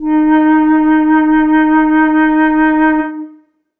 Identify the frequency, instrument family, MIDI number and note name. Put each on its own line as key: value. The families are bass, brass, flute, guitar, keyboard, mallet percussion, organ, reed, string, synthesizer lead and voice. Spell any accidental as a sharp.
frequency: 311.1 Hz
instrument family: flute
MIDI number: 63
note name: D#4